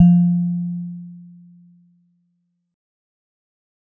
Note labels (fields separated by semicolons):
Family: mallet percussion; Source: acoustic; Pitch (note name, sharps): F3; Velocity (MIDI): 50